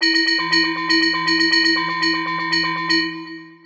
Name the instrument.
synthesizer mallet percussion instrument